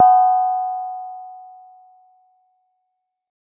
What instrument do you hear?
acoustic mallet percussion instrument